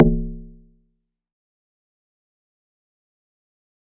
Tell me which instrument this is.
acoustic mallet percussion instrument